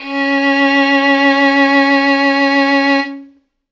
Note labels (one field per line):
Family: string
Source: acoustic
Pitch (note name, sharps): C#4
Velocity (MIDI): 25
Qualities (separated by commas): bright